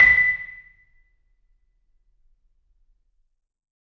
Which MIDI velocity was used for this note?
127